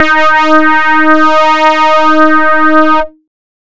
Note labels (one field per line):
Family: bass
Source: synthesizer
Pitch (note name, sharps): D#4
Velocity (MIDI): 100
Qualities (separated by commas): bright, distorted